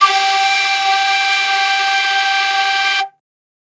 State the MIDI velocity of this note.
127